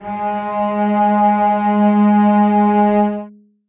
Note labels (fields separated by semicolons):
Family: string; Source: acoustic; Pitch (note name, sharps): G#3; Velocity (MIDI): 50; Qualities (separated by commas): reverb